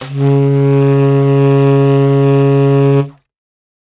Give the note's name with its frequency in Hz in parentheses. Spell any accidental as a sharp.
C#3 (138.6 Hz)